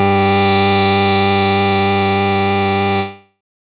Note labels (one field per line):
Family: bass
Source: synthesizer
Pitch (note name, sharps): G2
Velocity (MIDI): 127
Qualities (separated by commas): bright, distorted, non-linear envelope